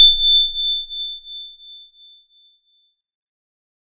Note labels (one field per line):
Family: organ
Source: electronic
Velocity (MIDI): 75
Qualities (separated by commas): bright